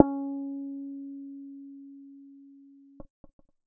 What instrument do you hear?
synthesizer bass